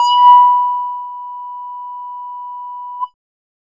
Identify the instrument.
synthesizer bass